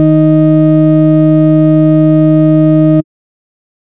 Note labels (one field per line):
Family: bass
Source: synthesizer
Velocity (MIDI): 100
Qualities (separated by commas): distorted